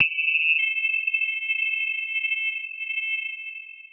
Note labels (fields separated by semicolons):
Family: mallet percussion; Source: synthesizer; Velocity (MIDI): 127; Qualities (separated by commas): bright, long release, multiphonic